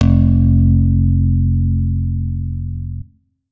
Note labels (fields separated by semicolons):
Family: guitar; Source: electronic; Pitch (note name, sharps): F1; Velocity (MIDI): 127; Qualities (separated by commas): reverb